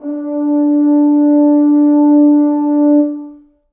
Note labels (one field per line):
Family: brass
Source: acoustic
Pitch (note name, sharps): D4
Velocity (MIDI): 75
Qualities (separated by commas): dark, reverb